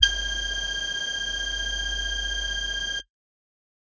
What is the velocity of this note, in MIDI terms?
50